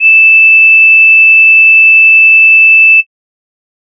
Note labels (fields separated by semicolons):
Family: flute; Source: synthesizer; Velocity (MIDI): 100; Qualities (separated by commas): bright